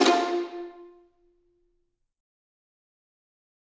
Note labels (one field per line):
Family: string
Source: acoustic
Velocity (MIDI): 127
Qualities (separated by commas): bright, fast decay, reverb